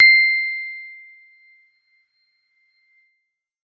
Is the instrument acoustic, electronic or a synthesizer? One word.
electronic